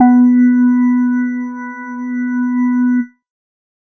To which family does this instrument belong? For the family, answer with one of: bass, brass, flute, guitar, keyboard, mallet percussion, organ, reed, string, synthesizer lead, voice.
organ